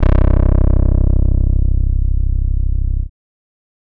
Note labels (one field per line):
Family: bass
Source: synthesizer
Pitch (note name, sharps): C1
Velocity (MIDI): 100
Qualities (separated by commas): distorted